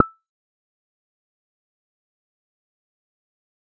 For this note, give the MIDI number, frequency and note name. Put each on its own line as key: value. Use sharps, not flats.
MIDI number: 88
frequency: 1319 Hz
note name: E6